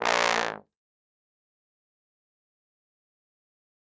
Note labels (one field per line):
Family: brass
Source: acoustic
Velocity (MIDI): 50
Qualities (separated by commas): bright, fast decay, reverb